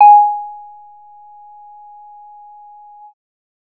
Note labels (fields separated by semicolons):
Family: bass; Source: synthesizer; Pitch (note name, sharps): G#5; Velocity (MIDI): 75; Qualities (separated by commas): percussive